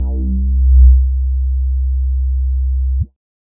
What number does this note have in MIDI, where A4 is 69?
36